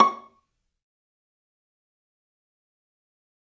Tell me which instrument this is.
acoustic string instrument